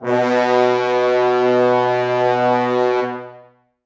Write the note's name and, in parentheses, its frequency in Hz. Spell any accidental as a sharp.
B2 (123.5 Hz)